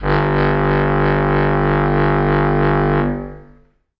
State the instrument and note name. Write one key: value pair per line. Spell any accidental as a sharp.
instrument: acoustic reed instrument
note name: G1